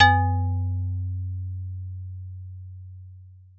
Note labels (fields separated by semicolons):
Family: mallet percussion; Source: acoustic; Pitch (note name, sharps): F#2; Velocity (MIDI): 50